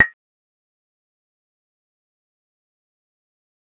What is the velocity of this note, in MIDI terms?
50